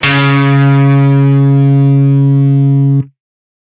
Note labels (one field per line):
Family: guitar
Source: electronic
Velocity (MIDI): 100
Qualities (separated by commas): bright, distorted